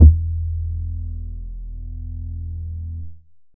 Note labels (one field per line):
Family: bass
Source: synthesizer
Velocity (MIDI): 25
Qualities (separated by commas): distorted